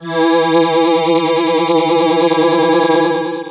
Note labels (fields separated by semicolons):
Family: voice; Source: synthesizer; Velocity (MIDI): 100; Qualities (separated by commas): bright, distorted, long release